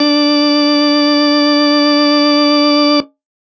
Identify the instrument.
electronic organ